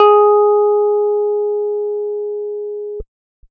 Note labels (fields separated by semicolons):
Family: keyboard; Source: electronic; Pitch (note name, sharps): G#4; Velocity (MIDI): 100